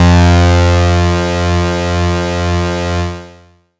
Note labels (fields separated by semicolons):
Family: bass; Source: synthesizer; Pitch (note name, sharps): F2; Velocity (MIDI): 127; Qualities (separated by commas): bright, distorted, long release